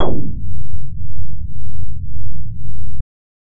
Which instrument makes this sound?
synthesizer bass